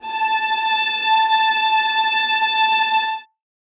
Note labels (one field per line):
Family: string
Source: acoustic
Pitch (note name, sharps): A5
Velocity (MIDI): 100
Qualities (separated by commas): reverb